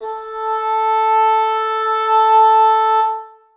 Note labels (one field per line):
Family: reed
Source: acoustic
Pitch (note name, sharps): A4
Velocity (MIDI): 100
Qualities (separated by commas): reverb